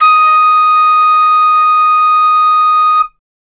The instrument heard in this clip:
acoustic flute